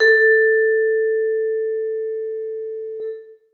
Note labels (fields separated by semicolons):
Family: mallet percussion; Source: acoustic; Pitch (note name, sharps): A4; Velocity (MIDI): 100; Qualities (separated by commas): reverb